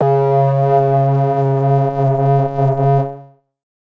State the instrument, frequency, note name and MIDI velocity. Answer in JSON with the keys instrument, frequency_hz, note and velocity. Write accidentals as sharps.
{"instrument": "synthesizer lead", "frequency_hz": 138.6, "note": "C#3", "velocity": 127}